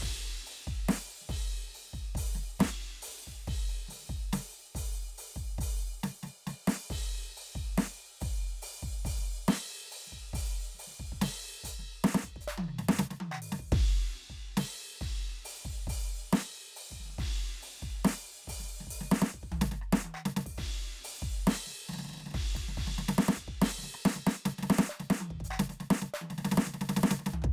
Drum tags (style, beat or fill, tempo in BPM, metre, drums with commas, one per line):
hip-hop
beat
70 BPM
4/4
crash, ride, ride bell, open hi-hat, hi-hat pedal, percussion, snare, cross-stick, high tom, floor tom, kick